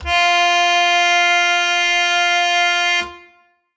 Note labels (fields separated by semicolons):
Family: reed; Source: acoustic; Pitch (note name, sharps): F4; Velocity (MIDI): 25; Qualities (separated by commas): bright